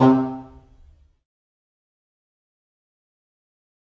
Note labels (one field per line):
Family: reed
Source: acoustic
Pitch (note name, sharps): C3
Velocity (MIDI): 25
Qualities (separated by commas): fast decay, percussive, reverb